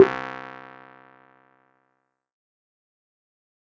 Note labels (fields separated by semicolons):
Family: keyboard; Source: electronic; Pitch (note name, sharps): C2; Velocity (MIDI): 50; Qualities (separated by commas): fast decay, percussive